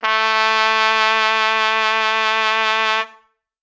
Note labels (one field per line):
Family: brass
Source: acoustic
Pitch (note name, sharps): A3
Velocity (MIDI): 127